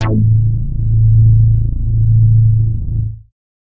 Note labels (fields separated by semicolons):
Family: bass; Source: synthesizer; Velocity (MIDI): 75; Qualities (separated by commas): distorted